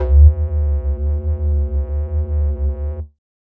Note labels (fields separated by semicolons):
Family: flute; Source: synthesizer; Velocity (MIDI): 50; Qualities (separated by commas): distorted